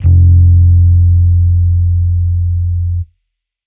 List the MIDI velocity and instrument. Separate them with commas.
25, electronic bass